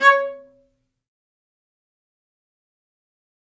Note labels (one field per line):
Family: string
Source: acoustic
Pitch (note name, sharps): C#5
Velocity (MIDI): 100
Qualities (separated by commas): fast decay, percussive, reverb